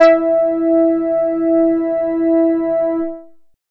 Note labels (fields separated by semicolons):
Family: bass; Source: synthesizer; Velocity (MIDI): 75; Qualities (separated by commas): distorted